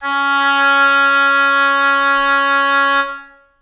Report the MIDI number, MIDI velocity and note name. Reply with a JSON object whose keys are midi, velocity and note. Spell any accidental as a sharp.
{"midi": 61, "velocity": 75, "note": "C#4"}